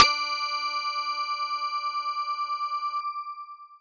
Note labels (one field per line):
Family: mallet percussion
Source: electronic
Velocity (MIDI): 127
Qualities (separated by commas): bright, long release